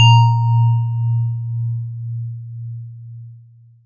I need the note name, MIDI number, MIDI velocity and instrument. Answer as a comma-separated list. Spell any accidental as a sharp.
A#2, 46, 75, acoustic mallet percussion instrument